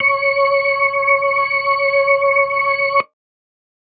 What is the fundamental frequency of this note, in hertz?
554.4 Hz